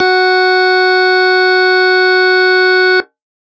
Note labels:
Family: organ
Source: electronic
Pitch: F#4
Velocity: 127

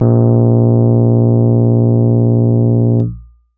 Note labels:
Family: keyboard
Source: electronic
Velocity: 127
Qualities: distorted

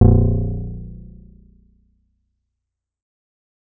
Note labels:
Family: bass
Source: synthesizer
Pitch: A#0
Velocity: 25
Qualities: fast decay

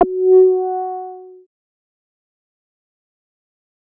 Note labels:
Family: bass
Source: synthesizer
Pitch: F#4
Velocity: 75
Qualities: distorted, fast decay

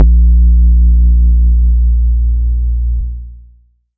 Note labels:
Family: bass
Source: synthesizer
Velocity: 50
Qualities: long release, multiphonic

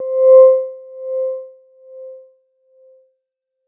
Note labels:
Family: mallet percussion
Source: electronic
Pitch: C5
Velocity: 75

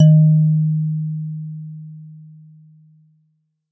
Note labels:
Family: mallet percussion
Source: acoustic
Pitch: D#3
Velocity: 50

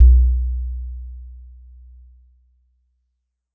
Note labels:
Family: mallet percussion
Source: acoustic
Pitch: B1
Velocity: 50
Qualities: dark

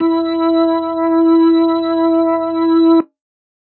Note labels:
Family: organ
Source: electronic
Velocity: 75

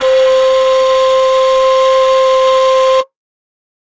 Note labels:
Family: flute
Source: acoustic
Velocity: 50

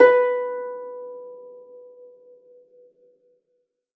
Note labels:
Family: string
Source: acoustic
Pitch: B4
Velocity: 127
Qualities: reverb

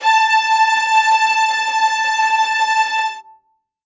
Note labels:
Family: string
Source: acoustic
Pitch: A5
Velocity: 100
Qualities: bright, non-linear envelope, reverb

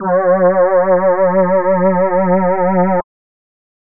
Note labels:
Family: voice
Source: synthesizer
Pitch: F#3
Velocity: 75

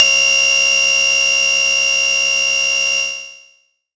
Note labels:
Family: bass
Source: synthesizer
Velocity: 75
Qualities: bright, distorted, long release

